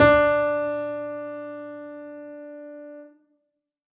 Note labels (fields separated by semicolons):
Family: keyboard; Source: acoustic; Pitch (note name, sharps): D4; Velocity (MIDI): 100; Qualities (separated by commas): reverb